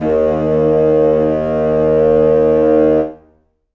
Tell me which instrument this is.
acoustic reed instrument